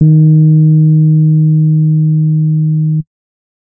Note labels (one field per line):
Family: keyboard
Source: electronic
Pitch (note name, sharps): D#3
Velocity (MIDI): 25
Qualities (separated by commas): dark